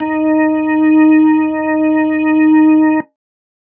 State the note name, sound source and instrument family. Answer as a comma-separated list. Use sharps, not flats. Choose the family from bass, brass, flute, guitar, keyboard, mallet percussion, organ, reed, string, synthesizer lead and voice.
D#4, electronic, organ